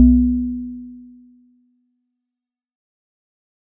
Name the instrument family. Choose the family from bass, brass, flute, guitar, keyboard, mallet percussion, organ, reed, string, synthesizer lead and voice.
mallet percussion